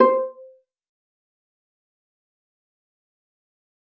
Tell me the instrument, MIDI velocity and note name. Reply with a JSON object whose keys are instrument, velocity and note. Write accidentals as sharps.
{"instrument": "acoustic string instrument", "velocity": 25, "note": "C5"}